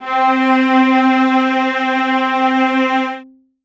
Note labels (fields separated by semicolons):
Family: string; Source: acoustic; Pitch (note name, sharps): C4; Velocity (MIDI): 100; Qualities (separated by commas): reverb